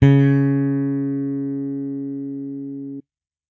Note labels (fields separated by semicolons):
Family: bass; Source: electronic; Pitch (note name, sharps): C#3; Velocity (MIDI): 100